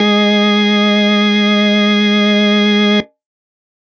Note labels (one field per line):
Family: organ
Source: electronic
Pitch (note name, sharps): G#3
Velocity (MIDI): 75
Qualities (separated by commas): distorted